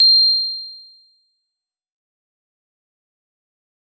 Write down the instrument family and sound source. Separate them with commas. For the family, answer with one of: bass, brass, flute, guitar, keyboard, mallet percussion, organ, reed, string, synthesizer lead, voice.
guitar, synthesizer